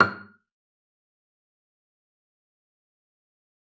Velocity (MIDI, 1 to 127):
50